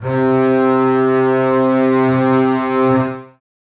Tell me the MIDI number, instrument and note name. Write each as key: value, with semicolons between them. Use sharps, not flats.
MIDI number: 48; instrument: acoustic string instrument; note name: C3